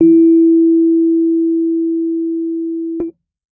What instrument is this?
electronic keyboard